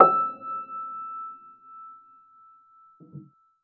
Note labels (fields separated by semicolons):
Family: keyboard; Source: acoustic; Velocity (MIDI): 25; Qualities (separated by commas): reverb